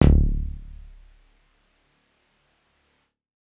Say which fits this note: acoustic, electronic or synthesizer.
electronic